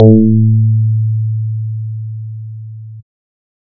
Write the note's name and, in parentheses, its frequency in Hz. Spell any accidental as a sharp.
A2 (110 Hz)